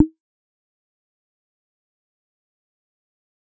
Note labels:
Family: bass; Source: synthesizer; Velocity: 25; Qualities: fast decay, percussive

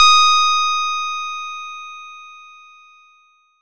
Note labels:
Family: bass; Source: synthesizer; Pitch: D#6; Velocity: 25; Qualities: bright, distorted

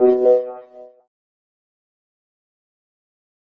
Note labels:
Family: keyboard; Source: electronic; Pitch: B2; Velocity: 100; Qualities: distorted, fast decay, non-linear envelope

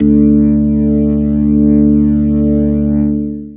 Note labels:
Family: organ; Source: electronic; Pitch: D2; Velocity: 50; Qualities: distorted, long release

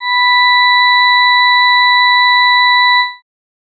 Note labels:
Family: organ; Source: electronic; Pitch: B5; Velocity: 75

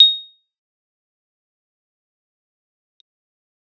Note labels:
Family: keyboard; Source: electronic; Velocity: 25; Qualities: bright, fast decay, percussive

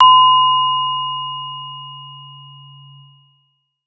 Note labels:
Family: keyboard; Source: acoustic; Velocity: 127

